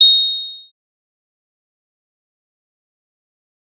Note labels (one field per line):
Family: bass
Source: synthesizer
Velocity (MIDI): 75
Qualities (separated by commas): fast decay, percussive